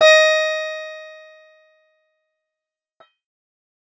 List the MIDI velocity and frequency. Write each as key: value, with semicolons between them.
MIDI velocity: 100; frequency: 622.3 Hz